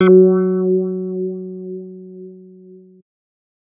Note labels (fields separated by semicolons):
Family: bass; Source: synthesizer; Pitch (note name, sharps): F#3; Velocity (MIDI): 100; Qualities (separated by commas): distorted